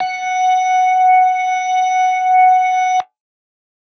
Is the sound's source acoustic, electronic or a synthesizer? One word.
electronic